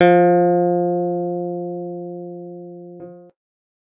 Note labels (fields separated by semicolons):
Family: guitar; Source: electronic; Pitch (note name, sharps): F3; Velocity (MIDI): 75